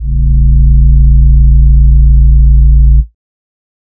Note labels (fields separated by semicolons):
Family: voice; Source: synthesizer; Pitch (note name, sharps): A0; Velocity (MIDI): 127; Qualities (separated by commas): dark